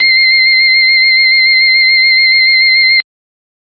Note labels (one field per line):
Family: organ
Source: electronic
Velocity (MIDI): 50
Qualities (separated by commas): bright